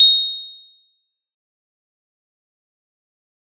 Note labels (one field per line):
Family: mallet percussion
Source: acoustic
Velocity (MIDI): 100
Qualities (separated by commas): bright, fast decay, percussive